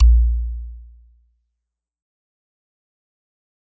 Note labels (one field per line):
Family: mallet percussion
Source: acoustic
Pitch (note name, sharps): A#1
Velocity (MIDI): 127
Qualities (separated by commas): dark, fast decay